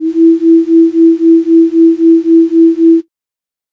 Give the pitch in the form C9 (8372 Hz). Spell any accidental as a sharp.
E4 (329.6 Hz)